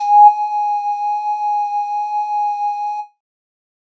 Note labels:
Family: flute; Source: synthesizer; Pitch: G#5; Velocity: 25; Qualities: distorted

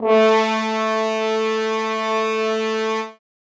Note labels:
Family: brass; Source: acoustic; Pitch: A3; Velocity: 127; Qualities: reverb

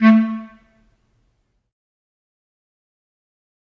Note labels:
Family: reed; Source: acoustic; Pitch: A3; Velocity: 25; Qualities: fast decay, percussive, reverb

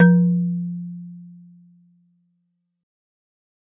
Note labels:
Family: mallet percussion; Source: acoustic; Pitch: F3; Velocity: 75

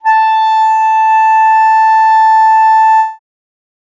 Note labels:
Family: reed; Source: acoustic; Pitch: A5; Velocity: 127

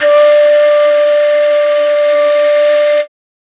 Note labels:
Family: flute; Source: acoustic; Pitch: D5; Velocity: 100

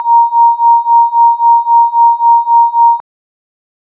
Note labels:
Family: organ; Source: electronic; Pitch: A#5; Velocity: 25

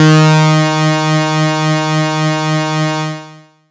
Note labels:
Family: bass; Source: synthesizer; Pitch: D#3; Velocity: 50; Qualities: bright, distorted, long release

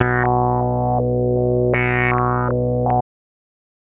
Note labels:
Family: bass; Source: synthesizer; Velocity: 50; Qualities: tempo-synced

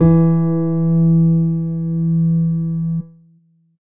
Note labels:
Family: keyboard; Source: electronic; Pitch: E3; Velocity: 25; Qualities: dark

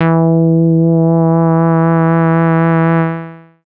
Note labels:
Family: bass; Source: synthesizer; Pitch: E3; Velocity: 100; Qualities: distorted, long release

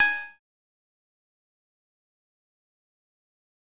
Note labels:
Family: bass; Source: synthesizer; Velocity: 100; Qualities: fast decay, percussive

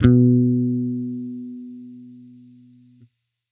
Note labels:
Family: bass; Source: electronic; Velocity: 50

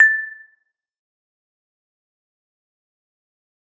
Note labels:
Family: mallet percussion; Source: acoustic; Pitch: A6; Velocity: 127; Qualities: fast decay, percussive, reverb

